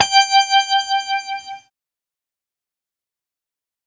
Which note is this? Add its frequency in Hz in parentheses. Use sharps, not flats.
G5 (784 Hz)